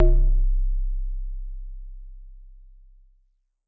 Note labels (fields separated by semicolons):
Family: mallet percussion; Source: acoustic; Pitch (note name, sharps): C1; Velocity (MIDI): 100; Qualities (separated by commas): dark, reverb